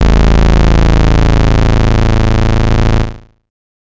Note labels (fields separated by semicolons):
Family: bass; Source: synthesizer; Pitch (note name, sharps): A0; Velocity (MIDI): 50; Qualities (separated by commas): bright, distorted